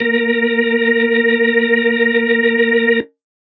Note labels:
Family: organ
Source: electronic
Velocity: 25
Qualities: reverb

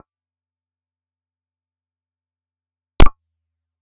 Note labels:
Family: bass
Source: synthesizer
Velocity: 50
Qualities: percussive, reverb

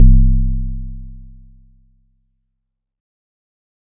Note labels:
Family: keyboard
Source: electronic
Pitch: C1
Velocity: 127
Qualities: dark

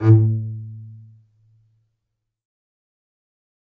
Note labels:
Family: string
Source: acoustic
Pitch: A2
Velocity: 100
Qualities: fast decay, reverb

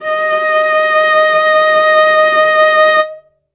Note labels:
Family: string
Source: acoustic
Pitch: D#5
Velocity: 25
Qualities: reverb

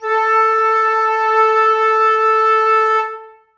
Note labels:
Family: flute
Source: acoustic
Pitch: A4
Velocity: 127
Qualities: reverb

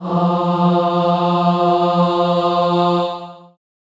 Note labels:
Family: voice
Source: acoustic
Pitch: F3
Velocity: 100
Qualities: long release, reverb

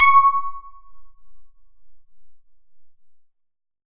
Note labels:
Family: synthesizer lead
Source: synthesizer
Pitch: C#6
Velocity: 75

